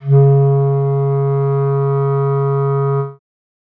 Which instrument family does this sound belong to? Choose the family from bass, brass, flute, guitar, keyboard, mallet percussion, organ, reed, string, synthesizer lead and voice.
reed